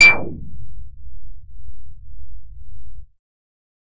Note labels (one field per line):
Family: bass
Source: synthesizer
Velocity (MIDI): 100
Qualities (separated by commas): distorted